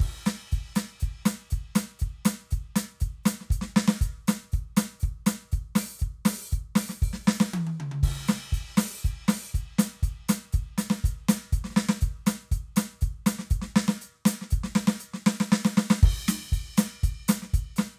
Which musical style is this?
rock